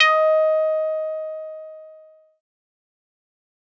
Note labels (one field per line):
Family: synthesizer lead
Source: synthesizer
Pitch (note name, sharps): D#5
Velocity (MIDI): 50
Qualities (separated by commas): distorted, fast decay